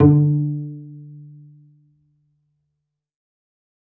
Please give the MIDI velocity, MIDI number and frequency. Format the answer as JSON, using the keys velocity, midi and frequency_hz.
{"velocity": 100, "midi": 50, "frequency_hz": 146.8}